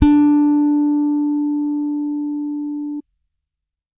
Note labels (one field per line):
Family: bass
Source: electronic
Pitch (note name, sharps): D4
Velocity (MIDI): 50